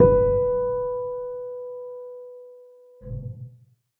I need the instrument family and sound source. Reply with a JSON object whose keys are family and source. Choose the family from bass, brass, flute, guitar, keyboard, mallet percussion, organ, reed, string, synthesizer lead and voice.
{"family": "keyboard", "source": "acoustic"}